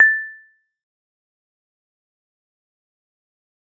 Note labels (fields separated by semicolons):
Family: mallet percussion; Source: acoustic; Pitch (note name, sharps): A6; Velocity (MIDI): 25; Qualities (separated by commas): fast decay, percussive